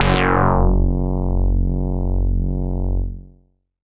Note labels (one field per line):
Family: bass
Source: synthesizer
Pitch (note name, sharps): F#1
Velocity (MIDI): 100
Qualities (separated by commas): bright, distorted, tempo-synced